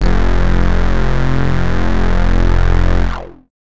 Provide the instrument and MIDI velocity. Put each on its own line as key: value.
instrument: synthesizer bass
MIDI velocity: 100